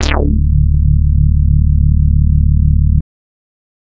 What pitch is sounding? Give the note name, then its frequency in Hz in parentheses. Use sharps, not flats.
D1 (36.71 Hz)